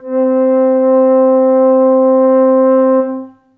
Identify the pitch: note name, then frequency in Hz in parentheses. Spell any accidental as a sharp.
C4 (261.6 Hz)